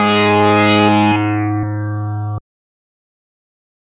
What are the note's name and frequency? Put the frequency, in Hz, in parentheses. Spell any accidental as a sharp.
G#2 (103.8 Hz)